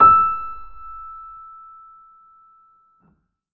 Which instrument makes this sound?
acoustic keyboard